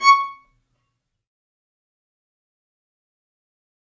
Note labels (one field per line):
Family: string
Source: acoustic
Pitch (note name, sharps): C#6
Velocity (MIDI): 25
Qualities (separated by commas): fast decay, percussive, reverb